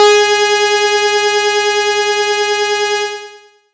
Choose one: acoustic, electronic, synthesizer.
synthesizer